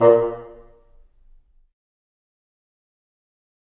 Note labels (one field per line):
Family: reed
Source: acoustic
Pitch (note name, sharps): A#2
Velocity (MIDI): 75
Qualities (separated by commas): fast decay, percussive, reverb